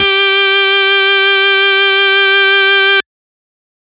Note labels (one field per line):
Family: organ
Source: electronic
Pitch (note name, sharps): G4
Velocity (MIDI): 50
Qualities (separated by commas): distorted